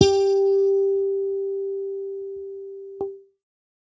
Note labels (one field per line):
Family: bass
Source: electronic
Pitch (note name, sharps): G4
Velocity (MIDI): 127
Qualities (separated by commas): bright